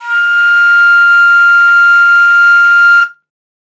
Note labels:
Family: flute; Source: acoustic; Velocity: 50; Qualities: bright

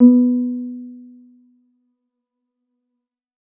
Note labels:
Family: keyboard; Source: electronic; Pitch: B3; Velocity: 50; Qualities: dark

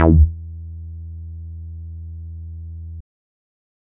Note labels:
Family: bass; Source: synthesizer; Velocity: 25; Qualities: distorted

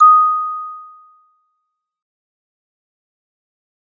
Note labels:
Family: mallet percussion; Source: acoustic; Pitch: D#6; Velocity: 50; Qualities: fast decay

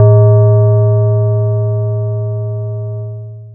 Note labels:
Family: mallet percussion; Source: acoustic; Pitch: A2; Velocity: 25; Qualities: distorted, long release

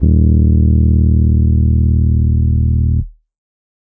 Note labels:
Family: keyboard; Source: electronic; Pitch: D#1; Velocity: 75

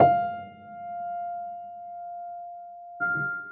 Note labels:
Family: keyboard; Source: acoustic; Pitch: F5; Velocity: 25; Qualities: long release, reverb

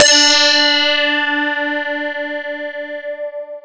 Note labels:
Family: mallet percussion; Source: electronic; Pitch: D4; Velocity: 50; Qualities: bright, distorted, long release, non-linear envelope

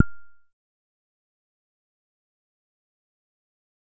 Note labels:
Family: bass; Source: synthesizer; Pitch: F6; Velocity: 25; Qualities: fast decay, percussive

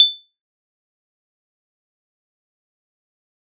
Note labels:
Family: keyboard; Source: electronic; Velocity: 127; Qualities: bright, fast decay, percussive

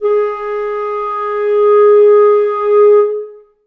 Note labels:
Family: reed; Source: acoustic; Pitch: G#4; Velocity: 50; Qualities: reverb

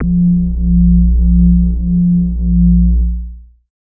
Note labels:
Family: bass; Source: synthesizer; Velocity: 50; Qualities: distorted, long release, multiphonic

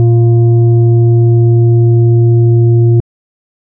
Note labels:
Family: organ; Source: electronic; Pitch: A#2; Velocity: 127; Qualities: dark

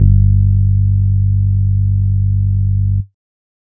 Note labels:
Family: bass; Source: synthesizer; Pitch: G1; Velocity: 25

